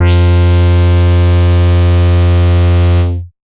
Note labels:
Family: bass; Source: synthesizer; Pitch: F2; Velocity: 127; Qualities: bright, distorted

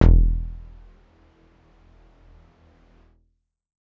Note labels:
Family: keyboard; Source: electronic; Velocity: 127; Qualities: dark, percussive, reverb

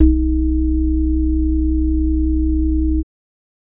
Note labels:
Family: organ; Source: electronic; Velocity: 50; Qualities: multiphonic

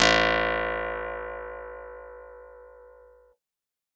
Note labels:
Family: guitar; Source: acoustic; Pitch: A1; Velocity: 100; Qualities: bright

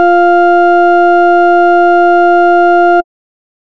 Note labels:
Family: bass; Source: synthesizer; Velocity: 100; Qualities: distorted

